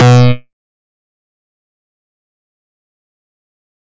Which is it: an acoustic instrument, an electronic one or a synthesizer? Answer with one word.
synthesizer